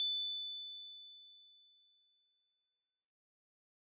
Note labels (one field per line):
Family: mallet percussion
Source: acoustic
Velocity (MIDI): 50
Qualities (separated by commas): bright